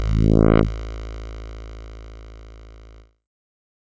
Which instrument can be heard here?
synthesizer keyboard